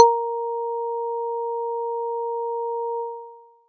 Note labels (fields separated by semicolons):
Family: mallet percussion; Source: acoustic; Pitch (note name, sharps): A#4; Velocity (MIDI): 75